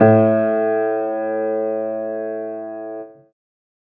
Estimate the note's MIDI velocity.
100